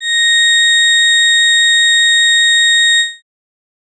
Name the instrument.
electronic organ